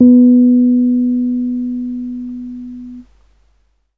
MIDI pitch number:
59